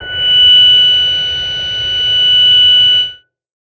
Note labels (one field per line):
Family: bass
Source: synthesizer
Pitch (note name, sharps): F#6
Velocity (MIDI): 75